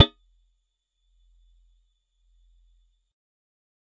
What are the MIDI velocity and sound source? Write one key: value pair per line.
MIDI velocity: 75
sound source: acoustic